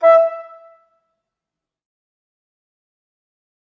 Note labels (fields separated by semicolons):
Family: flute; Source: acoustic; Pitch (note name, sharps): E5; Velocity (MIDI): 100; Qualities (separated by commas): fast decay, percussive, reverb